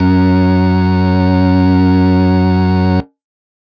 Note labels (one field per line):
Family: organ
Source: electronic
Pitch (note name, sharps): F#2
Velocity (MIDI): 127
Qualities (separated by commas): distorted